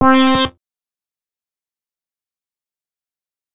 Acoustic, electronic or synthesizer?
synthesizer